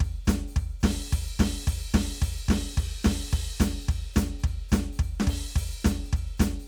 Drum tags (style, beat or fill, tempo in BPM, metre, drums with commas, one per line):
swing
beat
215 BPM
4/4
crash, closed hi-hat, open hi-hat, hi-hat pedal, snare, kick